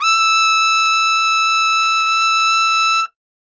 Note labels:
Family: brass; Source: acoustic; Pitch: E6; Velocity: 75

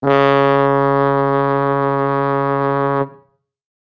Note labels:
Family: brass; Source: acoustic; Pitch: C#3; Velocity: 127

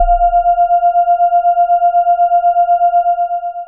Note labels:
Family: bass; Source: synthesizer; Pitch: F5; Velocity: 25; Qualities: long release

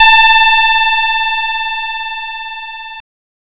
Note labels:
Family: guitar; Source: synthesizer; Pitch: A5; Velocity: 50; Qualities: bright, distorted

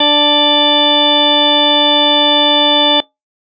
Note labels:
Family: organ; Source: electronic; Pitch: D4; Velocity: 25

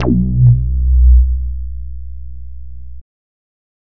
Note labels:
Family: bass; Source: synthesizer; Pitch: B1; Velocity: 25; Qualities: distorted

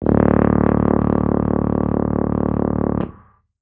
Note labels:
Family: brass; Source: acoustic; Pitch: D1; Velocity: 75

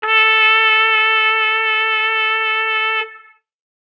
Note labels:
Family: brass; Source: acoustic; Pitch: A4; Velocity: 100; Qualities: distorted

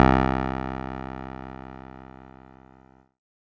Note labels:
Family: keyboard; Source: electronic; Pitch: C2; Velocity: 50; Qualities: distorted

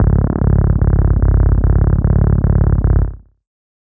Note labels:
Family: bass; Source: synthesizer; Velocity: 127; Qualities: distorted, tempo-synced

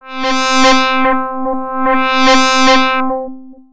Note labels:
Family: bass; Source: synthesizer; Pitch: C4; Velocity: 100; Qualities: bright, distorted, long release, tempo-synced

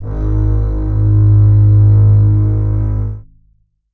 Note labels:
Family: string; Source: acoustic; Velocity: 25; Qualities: reverb

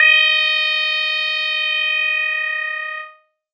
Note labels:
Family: keyboard; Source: electronic; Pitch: D#5; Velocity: 75; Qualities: distorted, multiphonic

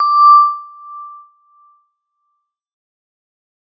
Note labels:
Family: mallet percussion; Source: acoustic; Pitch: D6; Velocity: 75; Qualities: fast decay, non-linear envelope

